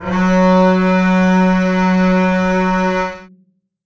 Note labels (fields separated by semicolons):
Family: string; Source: acoustic; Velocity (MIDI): 100; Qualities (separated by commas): reverb